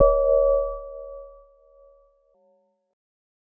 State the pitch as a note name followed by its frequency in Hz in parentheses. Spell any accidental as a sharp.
C#5 (554.4 Hz)